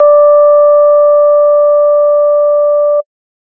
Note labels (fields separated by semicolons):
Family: organ; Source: electronic; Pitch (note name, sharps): D5; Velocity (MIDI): 127